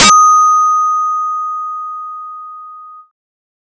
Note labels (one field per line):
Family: bass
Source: synthesizer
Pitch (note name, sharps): D#6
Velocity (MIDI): 75